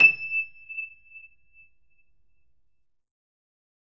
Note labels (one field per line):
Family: keyboard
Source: electronic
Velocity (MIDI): 100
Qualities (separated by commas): bright, reverb